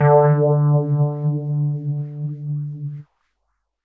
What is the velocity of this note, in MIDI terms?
75